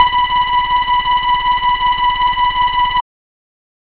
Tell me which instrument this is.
synthesizer bass